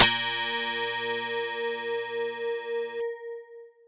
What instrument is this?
electronic mallet percussion instrument